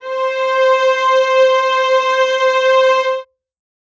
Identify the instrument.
acoustic string instrument